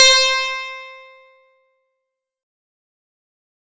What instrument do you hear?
acoustic guitar